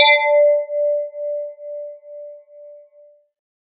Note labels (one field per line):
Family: guitar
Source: synthesizer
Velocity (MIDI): 127